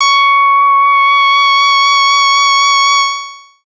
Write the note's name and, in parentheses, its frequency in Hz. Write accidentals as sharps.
C#6 (1109 Hz)